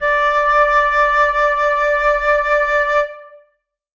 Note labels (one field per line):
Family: flute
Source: acoustic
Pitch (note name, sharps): D5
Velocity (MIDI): 127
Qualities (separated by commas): reverb